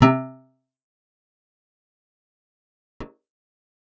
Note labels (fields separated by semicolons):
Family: guitar; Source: acoustic; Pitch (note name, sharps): C3; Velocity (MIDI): 100; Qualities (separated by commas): fast decay, percussive, reverb